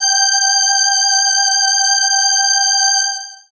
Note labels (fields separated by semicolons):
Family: keyboard; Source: synthesizer; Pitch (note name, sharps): G5; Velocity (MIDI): 127; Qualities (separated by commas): bright